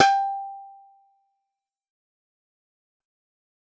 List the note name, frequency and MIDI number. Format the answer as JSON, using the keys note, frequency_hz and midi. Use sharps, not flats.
{"note": "G5", "frequency_hz": 784, "midi": 79}